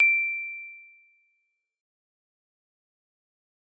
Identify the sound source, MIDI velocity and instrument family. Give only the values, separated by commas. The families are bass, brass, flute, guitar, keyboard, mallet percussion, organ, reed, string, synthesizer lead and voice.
acoustic, 127, mallet percussion